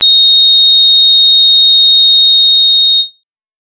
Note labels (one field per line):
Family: bass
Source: synthesizer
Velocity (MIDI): 127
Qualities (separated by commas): bright, distorted